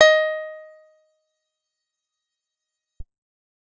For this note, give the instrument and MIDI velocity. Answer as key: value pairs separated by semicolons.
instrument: acoustic guitar; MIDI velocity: 75